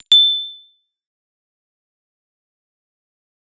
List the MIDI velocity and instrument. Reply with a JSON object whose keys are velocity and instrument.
{"velocity": 25, "instrument": "synthesizer bass"}